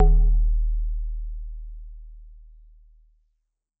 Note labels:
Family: mallet percussion; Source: acoustic; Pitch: D#1; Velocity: 25; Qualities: dark, reverb

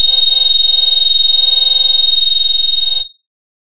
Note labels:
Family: bass; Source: synthesizer; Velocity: 75; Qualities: distorted

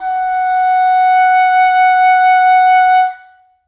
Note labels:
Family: reed; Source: acoustic; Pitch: F#5; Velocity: 25; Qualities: reverb

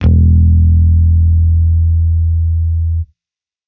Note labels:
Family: bass; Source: electronic; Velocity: 127; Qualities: distorted

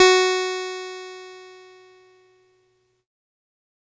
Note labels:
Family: keyboard; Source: electronic; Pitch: F#4; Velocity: 25; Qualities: bright, distorted

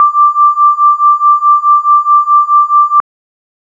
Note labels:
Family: organ; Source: electronic; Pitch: D6; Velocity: 25

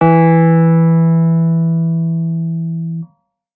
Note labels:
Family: keyboard; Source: electronic; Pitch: E3; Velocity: 100

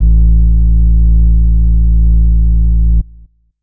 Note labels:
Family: flute; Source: acoustic; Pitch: A1; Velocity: 75; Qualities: dark

